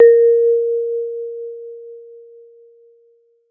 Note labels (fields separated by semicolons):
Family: mallet percussion; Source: acoustic; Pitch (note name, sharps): A#4; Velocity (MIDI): 75